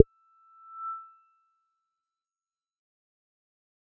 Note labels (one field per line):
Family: bass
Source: synthesizer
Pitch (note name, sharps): E6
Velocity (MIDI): 50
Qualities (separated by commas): fast decay